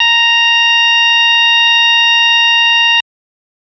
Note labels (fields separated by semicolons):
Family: organ; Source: electronic; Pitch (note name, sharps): A#5; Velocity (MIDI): 100